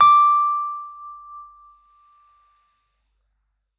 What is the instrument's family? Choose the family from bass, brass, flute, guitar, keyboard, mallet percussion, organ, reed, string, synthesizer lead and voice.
keyboard